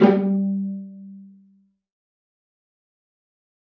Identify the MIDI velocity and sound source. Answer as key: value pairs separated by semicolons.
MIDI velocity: 50; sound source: acoustic